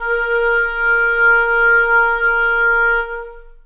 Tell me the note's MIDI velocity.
25